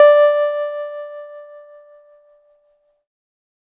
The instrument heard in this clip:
electronic keyboard